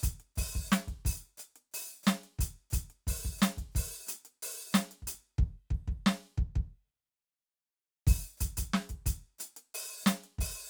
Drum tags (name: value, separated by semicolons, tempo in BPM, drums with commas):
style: hip-hop; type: beat; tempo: 90 BPM; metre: 4/4; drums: crash, ride, closed hi-hat, open hi-hat, hi-hat pedal, snare, kick